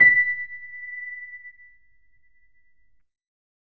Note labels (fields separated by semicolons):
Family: keyboard; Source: electronic; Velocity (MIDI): 50